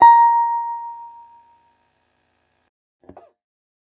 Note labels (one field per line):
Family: guitar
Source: electronic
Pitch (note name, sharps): A#5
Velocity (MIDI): 50